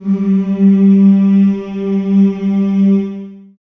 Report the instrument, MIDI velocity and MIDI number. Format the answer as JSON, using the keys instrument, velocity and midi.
{"instrument": "acoustic voice", "velocity": 127, "midi": 55}